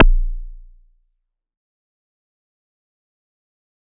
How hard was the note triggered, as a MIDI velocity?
127